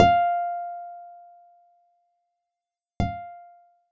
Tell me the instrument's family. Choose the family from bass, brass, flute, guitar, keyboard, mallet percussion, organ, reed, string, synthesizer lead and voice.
guitar